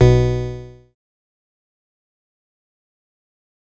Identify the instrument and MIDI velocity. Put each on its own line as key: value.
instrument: synthesizer bass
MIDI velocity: 25